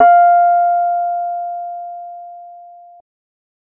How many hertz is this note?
698.5 Hz